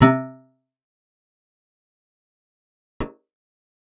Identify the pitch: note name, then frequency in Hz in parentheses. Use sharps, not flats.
C3 (130.8 Hz)